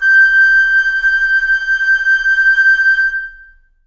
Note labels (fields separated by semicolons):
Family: flute; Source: acoustic; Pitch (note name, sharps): G6; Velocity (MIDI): 100; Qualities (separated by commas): long release, reverb